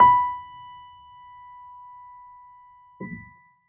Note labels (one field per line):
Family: keyboard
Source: acoustic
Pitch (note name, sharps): B5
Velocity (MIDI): 25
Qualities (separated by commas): percussive